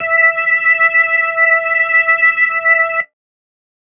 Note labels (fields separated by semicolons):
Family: keyboard; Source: electronic; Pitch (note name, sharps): E5; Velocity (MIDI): 75; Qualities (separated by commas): distorted